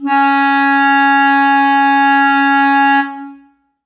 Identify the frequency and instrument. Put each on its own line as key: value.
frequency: 277.2 Hz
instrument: acoustic reed instrument